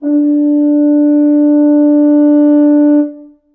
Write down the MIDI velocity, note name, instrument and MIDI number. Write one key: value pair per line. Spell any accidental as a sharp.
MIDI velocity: 75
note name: D4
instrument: acoustic brass instrument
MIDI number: 62